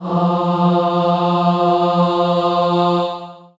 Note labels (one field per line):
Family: voice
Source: acoustic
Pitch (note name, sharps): F3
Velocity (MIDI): 75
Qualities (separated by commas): long release, reverb